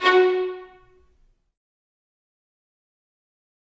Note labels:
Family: string; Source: acoustic; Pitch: F#4; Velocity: 100; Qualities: fast decay, reverb

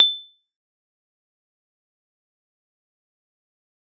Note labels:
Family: mallet percussion; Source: acoustic; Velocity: 50; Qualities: bright, fast decay, percussive

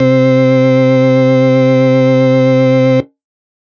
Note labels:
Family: organ; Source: electronic; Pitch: C3; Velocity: 75; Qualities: distorted

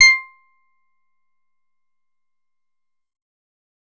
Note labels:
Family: bass; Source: synthesizer; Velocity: 127; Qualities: distorted, percussive

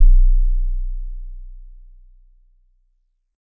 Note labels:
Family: mallet percussion; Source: acoustic; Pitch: B0; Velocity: 25; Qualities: dark, non-linear envelope

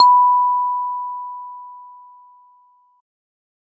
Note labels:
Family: keyboard; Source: electronic; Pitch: B5; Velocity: 75

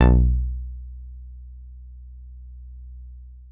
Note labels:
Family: guitar; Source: synthesizer; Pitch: B1; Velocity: 50; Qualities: long release

